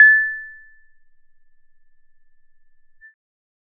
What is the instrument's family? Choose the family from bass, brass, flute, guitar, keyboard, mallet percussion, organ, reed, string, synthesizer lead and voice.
bass